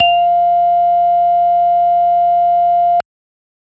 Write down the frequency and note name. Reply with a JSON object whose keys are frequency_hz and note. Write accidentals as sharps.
{"frequency_hz": 698.5, "note": "F5"}